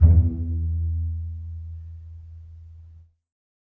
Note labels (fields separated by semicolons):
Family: string; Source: acoustic; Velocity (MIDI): 25; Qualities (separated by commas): dark, reverb